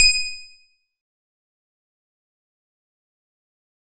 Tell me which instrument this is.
acoustic guitar